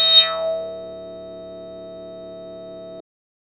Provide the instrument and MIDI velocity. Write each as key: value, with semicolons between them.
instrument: synthesizer bass; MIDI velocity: 127